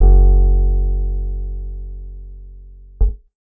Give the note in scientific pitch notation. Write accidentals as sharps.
F#1